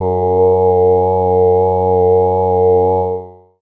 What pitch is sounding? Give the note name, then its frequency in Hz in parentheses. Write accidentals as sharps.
F#2 (92.5 Hz)